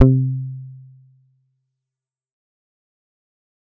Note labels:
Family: bass; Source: synthesizer; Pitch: C3; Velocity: 25; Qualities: dark, distorted, fast decay

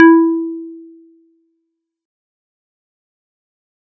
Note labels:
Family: mallet percussion; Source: acoustic; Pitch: E4; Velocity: 100; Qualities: fast decay

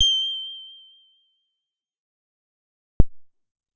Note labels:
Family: bass; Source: synthesizer; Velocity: 25; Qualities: fast decay

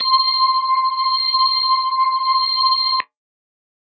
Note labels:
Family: organ; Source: electronic; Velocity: 25

